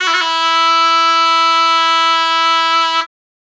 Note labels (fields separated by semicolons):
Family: reed; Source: acoustic; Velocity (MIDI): 100; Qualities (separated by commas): reverb